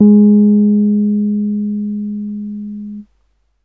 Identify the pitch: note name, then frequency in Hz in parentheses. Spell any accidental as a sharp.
G#3 (207.7 Hz)